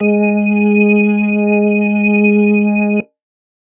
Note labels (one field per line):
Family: organ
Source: electronic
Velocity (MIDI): 50